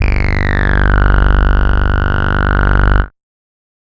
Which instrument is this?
synthesizer bass